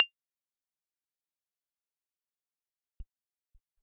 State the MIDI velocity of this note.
127